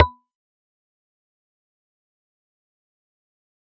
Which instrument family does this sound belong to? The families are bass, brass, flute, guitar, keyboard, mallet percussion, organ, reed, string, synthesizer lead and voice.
mallet percussion